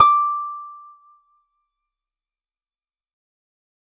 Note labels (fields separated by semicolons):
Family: guitar; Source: acoustic; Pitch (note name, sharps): D6; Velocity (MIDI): 100; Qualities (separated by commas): fast decay